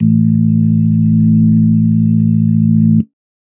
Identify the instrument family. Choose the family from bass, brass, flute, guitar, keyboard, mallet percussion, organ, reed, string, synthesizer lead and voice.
organ